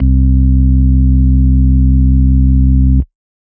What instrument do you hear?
electronic organ